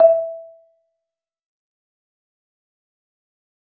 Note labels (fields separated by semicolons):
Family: mallet percussion; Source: acoustic; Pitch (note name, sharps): E5; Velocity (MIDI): 25; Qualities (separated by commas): dark, fast decay, percussive, reverb